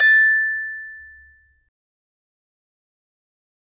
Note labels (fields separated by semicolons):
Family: mallet percussion; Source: acoustic; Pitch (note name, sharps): A6; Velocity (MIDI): 50; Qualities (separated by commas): fast decay, reverb